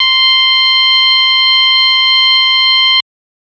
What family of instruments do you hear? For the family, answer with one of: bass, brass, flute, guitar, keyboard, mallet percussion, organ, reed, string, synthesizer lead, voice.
organ